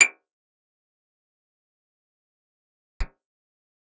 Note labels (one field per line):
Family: guitar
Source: acoustic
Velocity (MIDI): 50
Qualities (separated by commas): fast decay, percussive, reverb